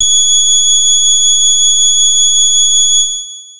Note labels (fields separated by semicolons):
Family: keyboard; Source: electronic; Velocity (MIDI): 50; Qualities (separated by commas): bright, distorted, long release